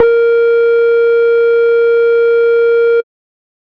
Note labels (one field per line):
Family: bass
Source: synthesizer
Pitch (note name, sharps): A#4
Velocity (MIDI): 75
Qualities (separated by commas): distorted, tempo-synced